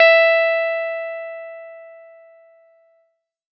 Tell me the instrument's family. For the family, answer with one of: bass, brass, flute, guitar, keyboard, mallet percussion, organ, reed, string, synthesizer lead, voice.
keyboard